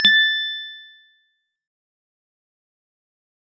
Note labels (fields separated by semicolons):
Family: mallet percussion; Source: acoustic; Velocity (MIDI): 127; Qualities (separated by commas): fast decay, multiphonic